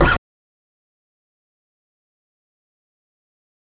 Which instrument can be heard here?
electronic bass